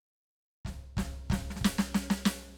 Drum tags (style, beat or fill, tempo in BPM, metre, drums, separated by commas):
rock, fill, 93 BPM, 4/4, snare, floor tom, kick